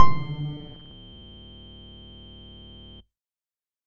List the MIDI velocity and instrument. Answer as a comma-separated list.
50, synthesizer bass